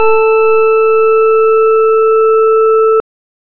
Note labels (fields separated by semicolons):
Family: organ; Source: electronic; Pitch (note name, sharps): A4; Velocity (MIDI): 75